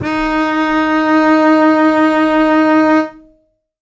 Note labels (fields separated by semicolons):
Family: string; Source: acoustic; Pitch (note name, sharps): D#4; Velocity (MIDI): 50; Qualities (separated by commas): reverb